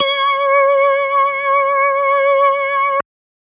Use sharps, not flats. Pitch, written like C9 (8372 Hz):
C#5 (554.4 Hz)